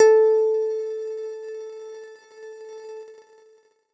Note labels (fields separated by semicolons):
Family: guitar; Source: electronic; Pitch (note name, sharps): A4; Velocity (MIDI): 127